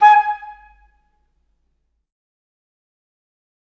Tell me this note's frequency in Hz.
830.6 Hz